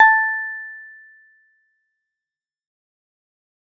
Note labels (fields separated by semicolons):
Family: guitar; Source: synthesizer; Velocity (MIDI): 75; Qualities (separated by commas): fast decay